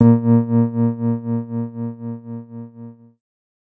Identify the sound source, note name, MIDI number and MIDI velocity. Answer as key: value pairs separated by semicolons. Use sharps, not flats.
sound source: electronic; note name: A#2; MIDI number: 46; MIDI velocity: 25